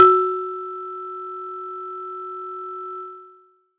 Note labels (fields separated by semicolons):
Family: mallet percussion; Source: acoustic; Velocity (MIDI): 25; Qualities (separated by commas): distorted